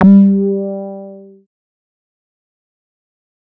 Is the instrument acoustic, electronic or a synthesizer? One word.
synthesizer